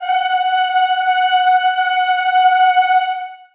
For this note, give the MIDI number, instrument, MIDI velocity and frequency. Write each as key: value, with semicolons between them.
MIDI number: 78; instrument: acoustic voice; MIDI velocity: 100; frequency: 740 Hz